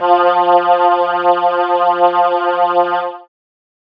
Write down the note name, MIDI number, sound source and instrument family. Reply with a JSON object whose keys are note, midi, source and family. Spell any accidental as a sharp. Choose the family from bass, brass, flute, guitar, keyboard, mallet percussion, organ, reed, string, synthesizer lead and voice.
{"note": "F3", "midi": 53, "source": "synthesizer", "family": "keyboard"}